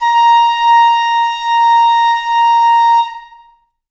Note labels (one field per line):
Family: flute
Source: acoustic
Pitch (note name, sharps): A#5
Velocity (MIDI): 100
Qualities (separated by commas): long release, reverb